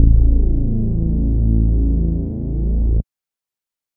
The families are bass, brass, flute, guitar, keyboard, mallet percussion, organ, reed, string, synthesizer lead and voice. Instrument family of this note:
bass